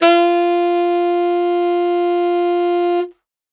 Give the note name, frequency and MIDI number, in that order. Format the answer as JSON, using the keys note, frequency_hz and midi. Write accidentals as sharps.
{"note": "F4", "frequency_hz": 349.2, "midi": 65}